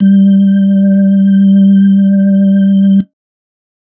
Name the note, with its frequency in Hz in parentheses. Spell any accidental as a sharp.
G3 (196 Hz)